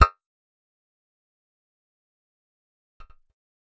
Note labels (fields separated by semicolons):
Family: bass; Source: synthesizer; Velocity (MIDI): 75; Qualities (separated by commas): fast decay, percussive